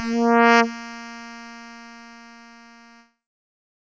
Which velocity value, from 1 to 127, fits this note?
25